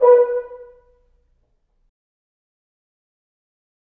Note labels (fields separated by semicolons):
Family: brass; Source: acoustic; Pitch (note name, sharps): B4; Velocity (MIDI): 50; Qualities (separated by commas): fast decay, percussive, reverb